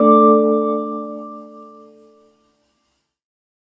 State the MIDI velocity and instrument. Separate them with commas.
50, synthesizer keyboard